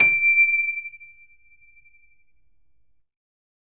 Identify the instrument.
electronic keyboard